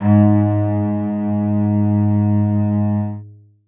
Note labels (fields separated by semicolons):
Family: string; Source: acoustic; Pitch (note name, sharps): G#2; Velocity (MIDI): 127; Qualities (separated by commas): reverb